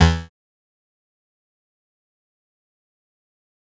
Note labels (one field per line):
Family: bass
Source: synthesizer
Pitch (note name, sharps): E2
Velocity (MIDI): 100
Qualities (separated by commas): bright, distorted, fast decay, percussive